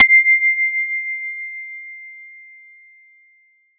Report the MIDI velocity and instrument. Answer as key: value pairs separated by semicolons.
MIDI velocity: 75; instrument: acoustic mallet percussion instrument